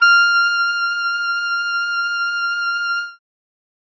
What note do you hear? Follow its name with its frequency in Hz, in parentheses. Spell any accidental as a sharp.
F6 (1397 Hz)